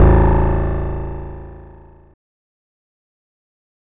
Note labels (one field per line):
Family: guitar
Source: electronic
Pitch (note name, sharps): A0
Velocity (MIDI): 50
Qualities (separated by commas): bright, distorted, fast decay